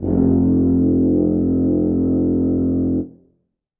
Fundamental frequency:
43.65 Hz